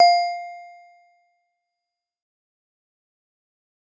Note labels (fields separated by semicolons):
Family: mallet percussion; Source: acoustic; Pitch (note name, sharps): F5; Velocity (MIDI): 100; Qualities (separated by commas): bright, fast decay, percussive